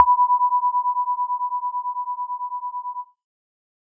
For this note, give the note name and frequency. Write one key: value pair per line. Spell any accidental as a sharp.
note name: B5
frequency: 987.8 Hz